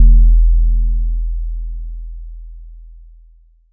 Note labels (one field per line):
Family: mallet percussion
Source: electronic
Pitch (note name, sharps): E1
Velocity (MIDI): 25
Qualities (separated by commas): multiphonic